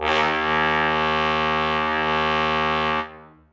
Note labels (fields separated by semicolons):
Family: brass; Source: acoustic; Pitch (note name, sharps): D#2; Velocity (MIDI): 100; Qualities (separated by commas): reverb